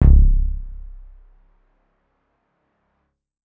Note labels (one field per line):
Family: keyboard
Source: electronic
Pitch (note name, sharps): C1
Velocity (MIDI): 50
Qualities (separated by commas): dark